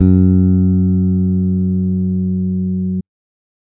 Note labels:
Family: bass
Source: electronic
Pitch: F#2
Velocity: 50

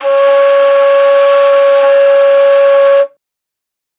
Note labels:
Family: flute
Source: acoustic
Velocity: 75

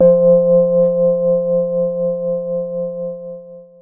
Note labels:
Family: keyboard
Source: electronic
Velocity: 25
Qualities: long release, reverb

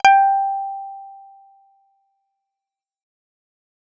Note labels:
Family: bass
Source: synthesizer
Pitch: G5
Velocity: 50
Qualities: fast decay

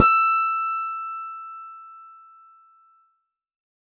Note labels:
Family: keyboard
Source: electronic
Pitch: E6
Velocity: 127

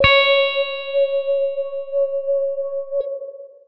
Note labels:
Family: guitar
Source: electronic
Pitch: C#5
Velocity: 50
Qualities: bright, distorted, long release

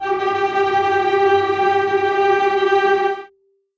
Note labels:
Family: string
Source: acoustic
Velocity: 25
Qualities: bright, non-linear envelope, reverb

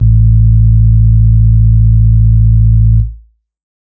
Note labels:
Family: organ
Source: electronic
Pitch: A1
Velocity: 50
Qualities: dark

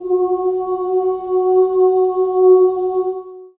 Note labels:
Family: voice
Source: acoustic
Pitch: F#4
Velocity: 75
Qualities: long release, reverb

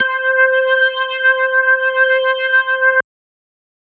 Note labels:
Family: organ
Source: electronic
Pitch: C5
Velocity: 75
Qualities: distorted

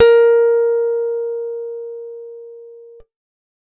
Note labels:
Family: guitar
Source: acoustic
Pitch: A#4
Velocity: 100

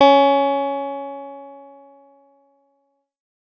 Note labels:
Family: guitar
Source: electronic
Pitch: C#4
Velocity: 50

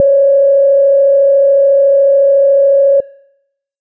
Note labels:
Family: bass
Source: synthesizer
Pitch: C#5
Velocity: 100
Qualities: dark

